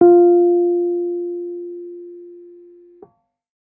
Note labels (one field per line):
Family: keyboard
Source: electronic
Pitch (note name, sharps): F4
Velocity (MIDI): 50